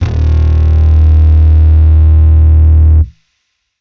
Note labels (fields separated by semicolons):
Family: bass; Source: electronic; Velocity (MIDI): 50; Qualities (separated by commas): bright, distorted